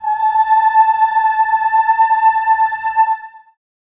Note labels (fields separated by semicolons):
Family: voice; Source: acoustic; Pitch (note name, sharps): A5; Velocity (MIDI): 50; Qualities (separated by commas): reverb